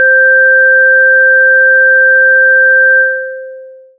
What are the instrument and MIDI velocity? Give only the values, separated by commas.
synthesizer lead, 75